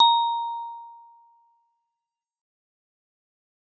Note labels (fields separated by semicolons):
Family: mallet percussion; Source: acoustic; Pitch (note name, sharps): A#5; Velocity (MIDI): 100; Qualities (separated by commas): fast decay